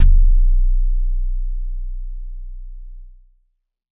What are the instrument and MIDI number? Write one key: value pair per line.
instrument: synthesizer bass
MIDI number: 23